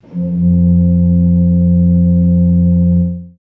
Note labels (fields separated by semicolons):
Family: organ; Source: acoustic; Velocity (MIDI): 127; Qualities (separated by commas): dark, reverb